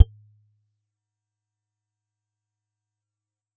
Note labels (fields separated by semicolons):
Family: guitar; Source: acoustic; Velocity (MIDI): 100; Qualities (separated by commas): fast decay, percussive